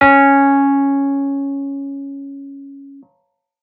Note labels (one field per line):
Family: keyboard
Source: electronic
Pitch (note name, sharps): C#4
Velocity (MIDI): 127